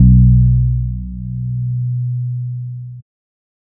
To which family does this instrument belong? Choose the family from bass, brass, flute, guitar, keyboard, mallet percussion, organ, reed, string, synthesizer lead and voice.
bass